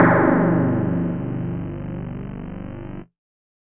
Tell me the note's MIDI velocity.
50